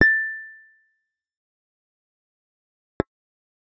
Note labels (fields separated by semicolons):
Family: bass; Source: synthesizer; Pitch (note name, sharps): A6; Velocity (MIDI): 25; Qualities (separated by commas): fast decay, percussive